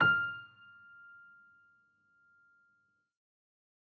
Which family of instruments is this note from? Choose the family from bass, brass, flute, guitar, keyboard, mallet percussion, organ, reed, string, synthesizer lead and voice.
keyboard